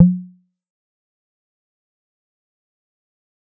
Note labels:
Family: bass; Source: synthesizer; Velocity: 25; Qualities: fast decay, percussive

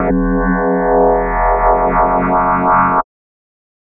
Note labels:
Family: mallet percussion; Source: synthesizer; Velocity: 127; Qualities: multiphonic, non-linear envelope

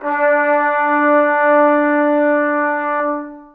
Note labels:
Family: brass; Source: acoustic; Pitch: D4; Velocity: 50; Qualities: long release, reverb

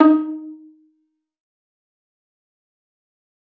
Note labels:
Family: string; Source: acoustic; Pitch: D#4; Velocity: 127; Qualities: fast decay, percussive, reverb

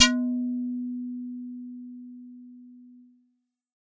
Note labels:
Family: bass; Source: synthesizer; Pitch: B3; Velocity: 25; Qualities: distorted

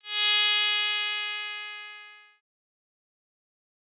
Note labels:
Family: bass; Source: synthesizer; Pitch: G#4; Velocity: 25; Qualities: bright, distorted, fast decay

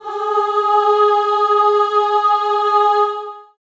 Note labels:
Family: voice; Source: acoustic; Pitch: G#4; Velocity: 127; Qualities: long release, reverb

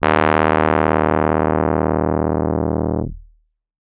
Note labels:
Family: keyboard; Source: electronic; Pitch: D#1; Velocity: 127; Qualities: distorted

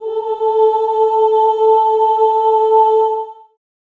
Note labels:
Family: voice; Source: acoustic; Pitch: A4; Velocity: 127; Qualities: long release, reverb

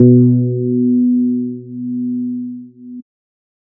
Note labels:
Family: bass; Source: synthesizer; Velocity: 127

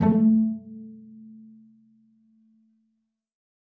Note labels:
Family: string; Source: acoustic; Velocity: 75; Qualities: dark, reverb

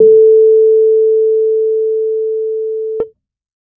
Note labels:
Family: keyboard; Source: electronic; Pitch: A4; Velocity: 25

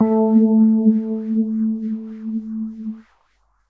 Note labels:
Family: keyboard; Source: electronic; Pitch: A3; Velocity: 50; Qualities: dark, non-linear envelope

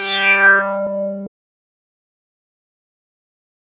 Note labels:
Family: bass; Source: synthesizer; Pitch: G3; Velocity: 25; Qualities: distorted, fast decay

